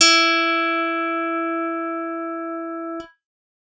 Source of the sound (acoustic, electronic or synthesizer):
electronic